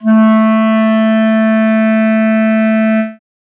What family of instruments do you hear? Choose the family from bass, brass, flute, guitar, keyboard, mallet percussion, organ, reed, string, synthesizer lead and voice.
reed